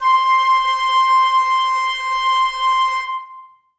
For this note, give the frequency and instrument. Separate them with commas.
1047 Hz, acoustic flute